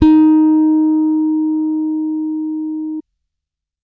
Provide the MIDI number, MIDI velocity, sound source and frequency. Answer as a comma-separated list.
63, 50, electronic, 311.1 Hz